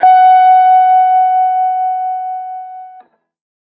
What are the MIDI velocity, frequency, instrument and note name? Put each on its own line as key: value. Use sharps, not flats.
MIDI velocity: 50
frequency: 740 Hz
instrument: electronic guitar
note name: F#5